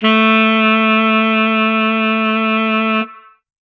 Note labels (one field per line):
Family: reed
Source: acoustic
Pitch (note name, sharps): A3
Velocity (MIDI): 100